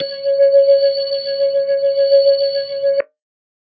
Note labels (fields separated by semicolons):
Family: organ; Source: electronic; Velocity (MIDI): 50